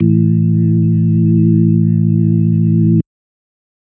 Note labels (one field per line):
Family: organ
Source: electronic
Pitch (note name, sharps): A1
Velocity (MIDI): 127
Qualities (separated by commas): dark